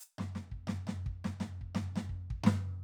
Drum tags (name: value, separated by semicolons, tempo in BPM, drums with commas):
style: New Orleans funk; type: fill; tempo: 84 BPM; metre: 4/4; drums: hi-hat pedal, snare, floor tom, kick